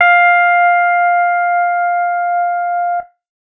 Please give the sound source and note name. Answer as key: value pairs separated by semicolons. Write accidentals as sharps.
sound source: electronic; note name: F5